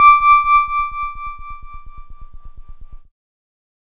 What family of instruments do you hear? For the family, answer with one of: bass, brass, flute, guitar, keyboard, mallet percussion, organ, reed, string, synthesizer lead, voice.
keyboard